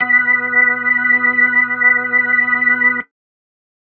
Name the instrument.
electronic organ